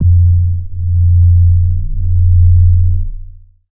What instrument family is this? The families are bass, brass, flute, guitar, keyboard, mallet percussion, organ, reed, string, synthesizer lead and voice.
bass